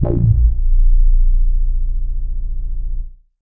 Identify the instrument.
synthesizer bass